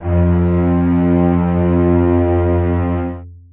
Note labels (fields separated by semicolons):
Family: string; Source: acoustic; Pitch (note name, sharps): F2; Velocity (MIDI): 50; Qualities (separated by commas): long release, reverb